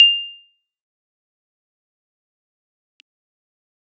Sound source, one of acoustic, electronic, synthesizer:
electronic